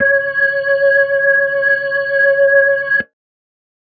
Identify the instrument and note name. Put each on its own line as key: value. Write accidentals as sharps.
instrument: electronic organ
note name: C#5